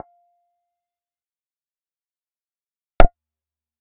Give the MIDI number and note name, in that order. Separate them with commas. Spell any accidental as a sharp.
77, F5